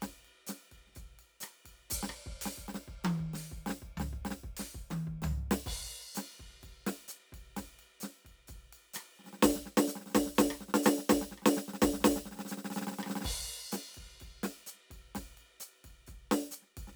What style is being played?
bossa nova